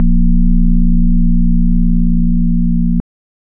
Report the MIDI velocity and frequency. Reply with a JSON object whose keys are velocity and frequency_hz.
{"velocity": 75, "frequency_hz": 29.14}